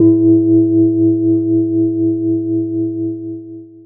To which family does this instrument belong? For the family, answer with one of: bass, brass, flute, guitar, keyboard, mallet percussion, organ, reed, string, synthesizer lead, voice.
keyboard